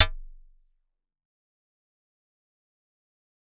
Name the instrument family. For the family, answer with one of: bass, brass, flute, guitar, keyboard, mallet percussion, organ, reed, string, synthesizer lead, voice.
mallet percussion